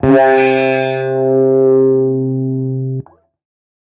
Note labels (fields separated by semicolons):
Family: guitar; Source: electronic; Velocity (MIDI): 127; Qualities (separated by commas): bright, distorted, non-linear envelope